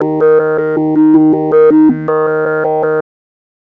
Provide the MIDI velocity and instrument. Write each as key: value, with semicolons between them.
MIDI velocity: 75; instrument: synthesizer bass